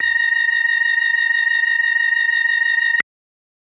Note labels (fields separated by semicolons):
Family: organ; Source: electronic; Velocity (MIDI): 75